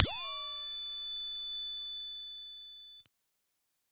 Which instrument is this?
synthesizer bass